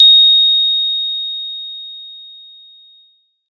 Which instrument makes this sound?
acoustic mallet percussion instrument